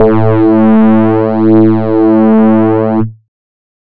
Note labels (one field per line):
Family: bass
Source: synthesizer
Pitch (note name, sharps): A2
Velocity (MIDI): 50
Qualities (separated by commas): distorted